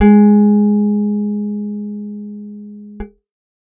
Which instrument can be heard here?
acoustic guitar